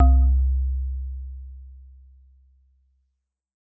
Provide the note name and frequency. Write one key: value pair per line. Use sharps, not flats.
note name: C2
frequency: 65.41 Hz